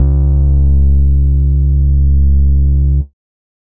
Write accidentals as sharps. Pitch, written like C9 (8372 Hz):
C#2 (69.3 Hz)